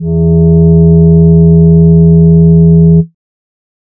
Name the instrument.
synthesizer voice